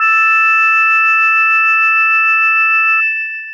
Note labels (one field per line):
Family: mallet percussion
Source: electronic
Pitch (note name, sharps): A4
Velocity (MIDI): 75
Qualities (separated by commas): long release